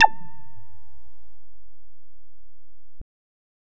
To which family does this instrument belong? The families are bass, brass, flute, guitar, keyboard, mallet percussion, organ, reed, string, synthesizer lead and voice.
bass